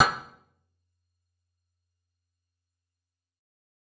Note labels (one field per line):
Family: guitar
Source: electronic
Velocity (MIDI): 25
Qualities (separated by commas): percussive, reverb